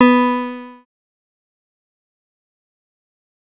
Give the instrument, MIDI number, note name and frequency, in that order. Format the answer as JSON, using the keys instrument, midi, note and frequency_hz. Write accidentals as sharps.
{"instrument": "synthesizer lead", "midi": 59, "note": "B3", "frequency_hz": 246.9}